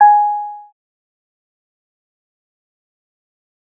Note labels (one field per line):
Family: bass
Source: synthesizer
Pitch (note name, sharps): G#5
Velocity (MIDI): 50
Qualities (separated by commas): fast decay, percussive